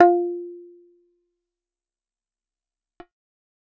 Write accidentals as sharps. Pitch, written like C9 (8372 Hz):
F4 (349.2 Hz)